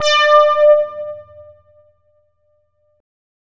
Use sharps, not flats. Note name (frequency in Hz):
D5 (587.3 Hz)